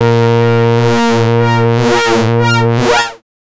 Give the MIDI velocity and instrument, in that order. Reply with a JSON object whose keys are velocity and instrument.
{"velocity": 75, "instrument": "synthesizer bass"}